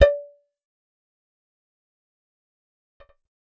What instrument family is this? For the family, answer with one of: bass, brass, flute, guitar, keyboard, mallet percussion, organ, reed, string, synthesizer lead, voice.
bass